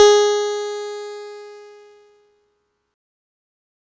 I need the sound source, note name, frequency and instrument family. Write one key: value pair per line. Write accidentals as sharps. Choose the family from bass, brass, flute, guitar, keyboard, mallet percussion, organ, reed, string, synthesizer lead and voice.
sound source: electronic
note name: G#4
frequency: 415.3 Hz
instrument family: keyboard